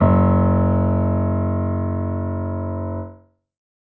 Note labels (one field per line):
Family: keyboard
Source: acoustic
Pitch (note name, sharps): F#1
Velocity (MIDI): 75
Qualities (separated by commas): reverb